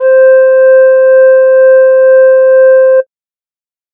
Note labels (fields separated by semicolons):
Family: flute; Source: synthesizer; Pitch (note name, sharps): C5; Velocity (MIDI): 75